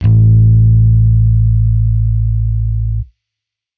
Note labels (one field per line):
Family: bass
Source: electronic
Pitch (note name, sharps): A1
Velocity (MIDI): 50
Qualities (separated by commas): distorted